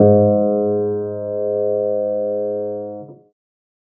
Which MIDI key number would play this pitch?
44